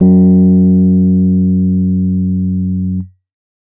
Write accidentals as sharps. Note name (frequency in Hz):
F#2 (92.5 Hz)